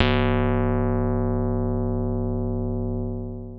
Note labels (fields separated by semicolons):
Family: keyboard; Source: electronic; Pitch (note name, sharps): C#1; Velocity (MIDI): 127; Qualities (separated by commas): distorted, long release